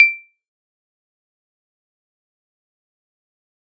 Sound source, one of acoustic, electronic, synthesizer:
electronic